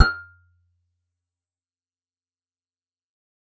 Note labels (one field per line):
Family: guitar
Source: acoustic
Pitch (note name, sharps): F6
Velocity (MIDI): 127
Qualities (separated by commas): fast decay, percussive